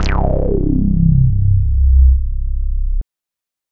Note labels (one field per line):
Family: bass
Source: synthesizer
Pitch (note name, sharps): C1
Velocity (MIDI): 75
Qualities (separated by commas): distorted